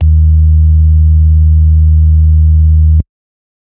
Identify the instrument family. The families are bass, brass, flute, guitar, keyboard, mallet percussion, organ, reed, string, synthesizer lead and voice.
organ